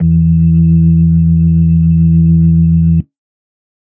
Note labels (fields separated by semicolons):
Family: organ; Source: electronic; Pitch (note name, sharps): E2; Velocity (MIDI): 25; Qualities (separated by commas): dark